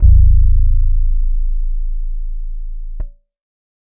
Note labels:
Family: keyboard; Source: electronic; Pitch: A0; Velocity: 50

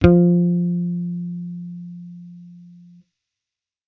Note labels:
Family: bass; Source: electronic; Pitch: F3; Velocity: 25

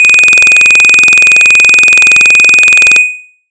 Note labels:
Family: bass; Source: synthesizer; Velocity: 127; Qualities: bright

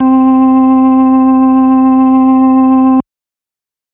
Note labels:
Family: organ; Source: electronic; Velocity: 50

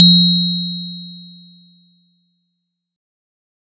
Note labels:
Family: mallet percussion; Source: acoustic; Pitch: F3; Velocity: 75; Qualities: bright

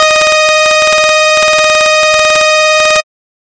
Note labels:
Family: bass; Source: synthesizer; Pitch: D#5; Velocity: 127; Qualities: bright, distorted

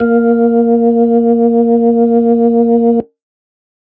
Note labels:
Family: organ; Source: electronic; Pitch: A#3; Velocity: 50

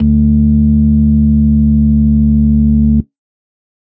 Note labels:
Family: organ; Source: electronic; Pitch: D2; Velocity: 50; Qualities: dark

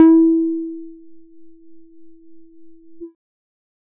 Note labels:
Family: bass; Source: synthesizer; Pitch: E4; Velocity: 50

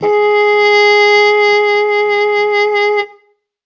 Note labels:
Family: brass; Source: acoustic; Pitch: G#4; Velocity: 50

